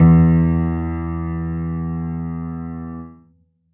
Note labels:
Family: keyboard; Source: acoustic; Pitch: E2; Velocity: 100; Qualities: reverb

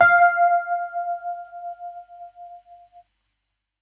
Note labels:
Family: keyboard; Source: electronic; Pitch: F5; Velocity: 75

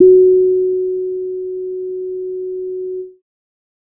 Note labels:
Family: bass; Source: synthesizer; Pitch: F#4; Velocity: 25; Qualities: dark

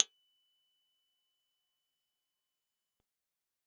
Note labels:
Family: keyboard; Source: electronic; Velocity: 127; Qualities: fast decay, percussive

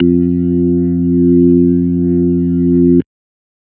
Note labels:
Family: organ; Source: electronic; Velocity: 50

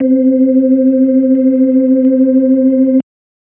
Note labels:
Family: organ; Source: electronic; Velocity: 50; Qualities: dark

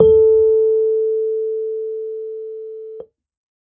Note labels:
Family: keyboard; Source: electronic; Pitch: A4; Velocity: 50

